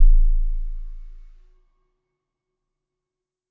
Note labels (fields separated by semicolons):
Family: mallet percussion; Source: electronic; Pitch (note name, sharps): A0; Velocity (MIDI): 50; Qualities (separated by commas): fast decay, non-linear envelope